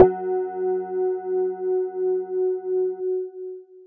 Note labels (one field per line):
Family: mallet percussion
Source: electronic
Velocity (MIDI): 75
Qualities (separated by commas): long release